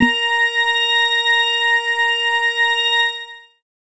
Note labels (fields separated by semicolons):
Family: organ; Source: electronic; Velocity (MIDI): 100; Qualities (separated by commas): reverb